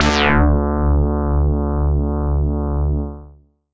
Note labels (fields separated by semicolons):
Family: bass; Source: synthesizer; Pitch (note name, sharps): D2; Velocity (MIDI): 100; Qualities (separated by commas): bright, distorted, tempo-synced